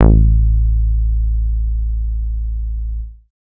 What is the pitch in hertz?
55 Hz